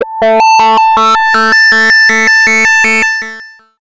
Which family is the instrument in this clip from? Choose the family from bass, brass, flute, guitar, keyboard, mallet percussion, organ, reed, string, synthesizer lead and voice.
bass